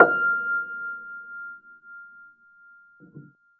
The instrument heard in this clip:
acoustic keyboard